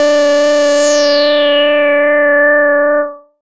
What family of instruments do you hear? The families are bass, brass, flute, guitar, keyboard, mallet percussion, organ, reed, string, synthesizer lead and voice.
bass